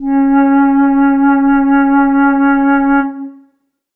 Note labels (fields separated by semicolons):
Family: flute; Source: acoustic; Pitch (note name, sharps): C#4; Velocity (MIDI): 50; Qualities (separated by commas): dark, reverb